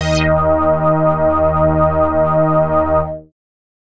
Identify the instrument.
synthesizer bass